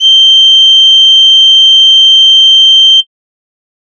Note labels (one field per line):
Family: flute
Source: synthesizer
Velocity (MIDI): 25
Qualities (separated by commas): bright